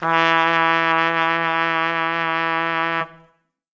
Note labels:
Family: brass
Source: acoustic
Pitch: E3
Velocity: 100

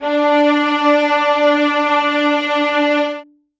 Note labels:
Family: string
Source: acoustic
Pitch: D4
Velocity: 100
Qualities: reverb

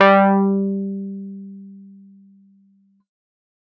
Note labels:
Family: keyboard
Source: electronic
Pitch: G3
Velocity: 75

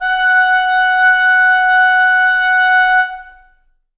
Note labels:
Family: reed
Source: acoustic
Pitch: F#5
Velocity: 75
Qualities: long release, reverb

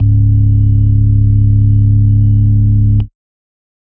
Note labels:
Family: organ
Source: electronic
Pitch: C#1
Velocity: 75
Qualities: dark

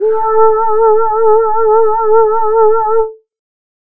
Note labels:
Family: voice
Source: synthesizer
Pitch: A4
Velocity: 127

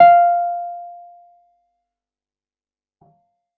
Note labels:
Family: keyboard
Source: electronic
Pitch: F5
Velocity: 75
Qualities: fast decay

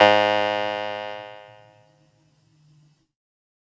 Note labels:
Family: keyboard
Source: electronic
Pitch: G#2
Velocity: 100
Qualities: bright, distorted

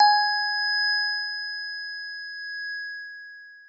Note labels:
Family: mallet percussion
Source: acoustic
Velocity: 127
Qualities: bright, long release

